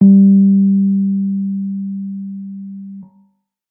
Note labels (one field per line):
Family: keyboard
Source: electronic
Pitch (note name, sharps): G3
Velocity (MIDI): 25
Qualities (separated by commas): dark